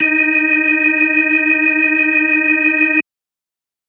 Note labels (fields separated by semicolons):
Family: organ; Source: electronic; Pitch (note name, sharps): D#4; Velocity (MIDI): 100